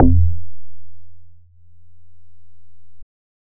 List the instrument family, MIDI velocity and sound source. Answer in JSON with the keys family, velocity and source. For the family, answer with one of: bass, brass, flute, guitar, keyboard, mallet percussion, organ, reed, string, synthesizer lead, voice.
{"family": "bass", "velocity": 25, "source": "synthesizer"}